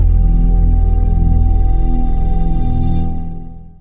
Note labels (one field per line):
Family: synthesizer lead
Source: synthesizer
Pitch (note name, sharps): E0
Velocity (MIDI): 75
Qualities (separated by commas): long release